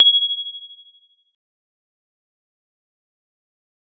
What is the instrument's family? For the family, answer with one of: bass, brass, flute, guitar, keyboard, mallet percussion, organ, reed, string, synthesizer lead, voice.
keyboard